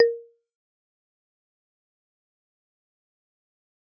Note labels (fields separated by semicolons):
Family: mallet percussion; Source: acoustic; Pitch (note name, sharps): A#4; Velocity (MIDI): 75; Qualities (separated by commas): fast decay, percussive